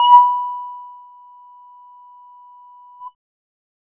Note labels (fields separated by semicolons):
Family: bass; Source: synthesizer; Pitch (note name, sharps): B5; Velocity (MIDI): 50; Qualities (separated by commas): distorted